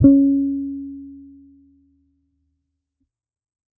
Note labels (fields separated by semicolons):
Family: bass; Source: electronic; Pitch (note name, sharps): C#4; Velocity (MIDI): 50; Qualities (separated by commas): dark